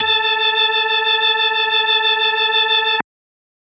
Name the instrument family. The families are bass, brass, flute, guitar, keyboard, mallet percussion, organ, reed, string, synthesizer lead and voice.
organ